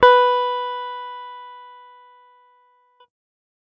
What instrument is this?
electronic guitar